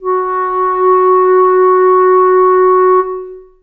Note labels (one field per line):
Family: reed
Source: acoustic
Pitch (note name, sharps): F#4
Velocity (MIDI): 50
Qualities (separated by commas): long release, reverb